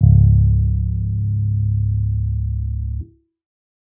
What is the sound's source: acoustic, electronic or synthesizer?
electronic